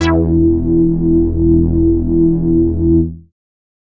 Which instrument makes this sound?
synthesizer bass